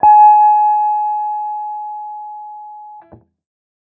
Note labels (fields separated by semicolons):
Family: guitar; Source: electronic; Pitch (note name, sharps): G#5; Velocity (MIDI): 25; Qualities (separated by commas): non-linear envelope